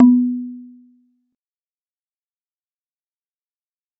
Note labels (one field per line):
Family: mallet percussion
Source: acoustic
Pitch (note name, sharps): B3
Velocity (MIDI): 50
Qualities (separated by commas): fast decay, percussive